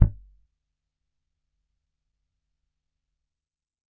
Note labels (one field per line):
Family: bass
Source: electronic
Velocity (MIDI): 25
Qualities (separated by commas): percussive